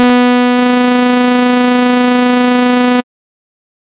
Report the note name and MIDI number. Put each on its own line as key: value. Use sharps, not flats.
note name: B3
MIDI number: 59